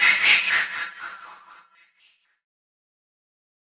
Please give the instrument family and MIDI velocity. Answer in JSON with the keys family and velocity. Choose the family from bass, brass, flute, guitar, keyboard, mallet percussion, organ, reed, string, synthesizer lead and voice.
{"family": "keyboard", "velocity": 127}